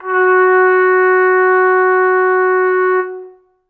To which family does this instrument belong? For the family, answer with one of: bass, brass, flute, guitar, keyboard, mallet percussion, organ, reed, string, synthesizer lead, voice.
brass